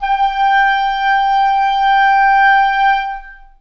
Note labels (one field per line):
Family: reed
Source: acoustic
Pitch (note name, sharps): G5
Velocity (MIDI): 25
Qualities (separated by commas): long release, reverb